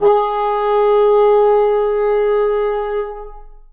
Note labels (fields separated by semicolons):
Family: reed; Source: acoustic; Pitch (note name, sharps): G#4; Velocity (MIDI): 75; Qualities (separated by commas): long release, reverb